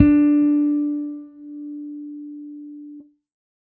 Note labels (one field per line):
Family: bass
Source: electronic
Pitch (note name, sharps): D4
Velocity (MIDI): 75